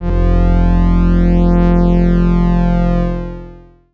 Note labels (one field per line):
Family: organ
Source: electronic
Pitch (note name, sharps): F1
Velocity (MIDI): 25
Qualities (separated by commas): distorted, long release